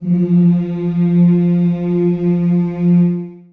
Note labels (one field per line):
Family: voice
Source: acoustic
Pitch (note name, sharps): F3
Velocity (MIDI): 100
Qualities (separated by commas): long release, reverb